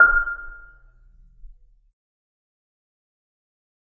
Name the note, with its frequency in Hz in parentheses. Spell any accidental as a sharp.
F6 (1397 Hz)